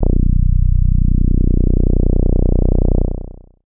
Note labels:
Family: bass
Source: synthesizer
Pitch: B0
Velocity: 75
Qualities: distorted, long release

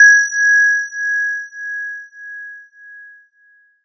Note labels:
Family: mallet percussion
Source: electronic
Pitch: G#6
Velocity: 75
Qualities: bright, multiphonic

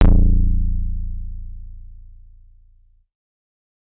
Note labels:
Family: bass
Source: synthesizer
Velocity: 127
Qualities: distorted

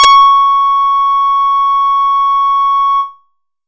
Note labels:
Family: bass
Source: synthesizer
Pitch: C#6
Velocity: 127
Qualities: distorted, tempo-synced

